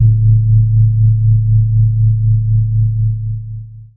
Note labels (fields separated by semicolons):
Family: keyboard; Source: electronic; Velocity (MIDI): 75; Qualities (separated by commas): dark, long release, reverb